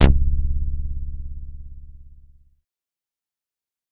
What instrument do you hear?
synthesizer bass